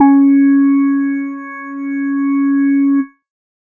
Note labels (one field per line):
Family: organ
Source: electronic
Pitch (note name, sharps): C#4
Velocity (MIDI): 25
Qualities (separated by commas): dark